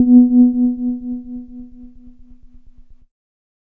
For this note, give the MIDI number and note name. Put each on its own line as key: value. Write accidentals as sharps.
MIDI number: 59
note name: B3